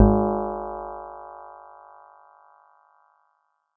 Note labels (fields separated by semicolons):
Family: keyboard; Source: electronic; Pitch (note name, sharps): G#1; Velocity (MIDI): 50